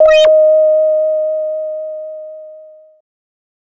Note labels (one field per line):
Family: bass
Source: synthesizer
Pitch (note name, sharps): D#5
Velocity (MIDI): 100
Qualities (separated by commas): distorted